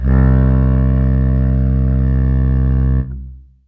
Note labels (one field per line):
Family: reed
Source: acoustic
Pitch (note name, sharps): C2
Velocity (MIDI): 25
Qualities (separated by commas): long release, reverb